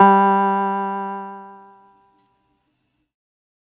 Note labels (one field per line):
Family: keyboard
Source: electronic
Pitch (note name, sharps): G3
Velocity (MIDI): 50